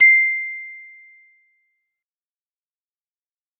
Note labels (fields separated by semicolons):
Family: mallet percussion; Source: acoustic; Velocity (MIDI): 100; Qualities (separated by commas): fast decay